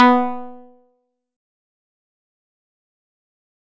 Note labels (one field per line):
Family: guitar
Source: acoustic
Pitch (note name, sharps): B3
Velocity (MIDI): 50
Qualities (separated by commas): distorted, fast decay, percussive